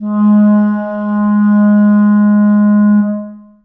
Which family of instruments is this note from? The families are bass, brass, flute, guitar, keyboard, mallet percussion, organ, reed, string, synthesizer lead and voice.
reed